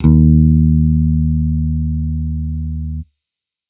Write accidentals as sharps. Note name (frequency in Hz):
D#2 (77.78 Hz)